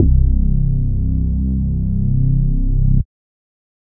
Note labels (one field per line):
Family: bass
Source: synthesizer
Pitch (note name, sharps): C1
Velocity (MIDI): 50